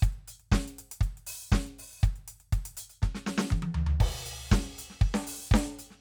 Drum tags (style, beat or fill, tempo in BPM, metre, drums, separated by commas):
disco, beat, 120 BPM, 4/4, crash, closed hi-hat, open hi-hat, hi-hat pedal, snare, high tom, floor tom, kick